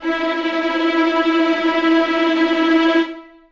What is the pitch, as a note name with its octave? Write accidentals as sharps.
E4